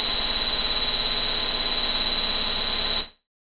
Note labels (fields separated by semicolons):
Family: bass; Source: synthesizer; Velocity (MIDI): 25; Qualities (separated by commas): bright, distorted